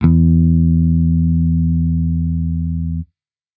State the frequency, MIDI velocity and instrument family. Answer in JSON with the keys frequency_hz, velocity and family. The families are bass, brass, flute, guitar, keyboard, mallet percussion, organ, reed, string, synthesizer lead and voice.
{"frequency_hz": 82.41, "velocity": 127, "family": "bass"}